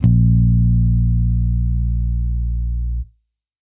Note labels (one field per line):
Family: bass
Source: electronic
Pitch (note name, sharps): A#1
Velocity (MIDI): 75